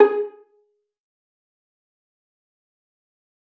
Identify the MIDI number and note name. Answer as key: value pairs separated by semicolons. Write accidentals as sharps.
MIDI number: 68; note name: G#4